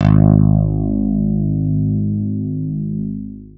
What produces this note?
electronic guitar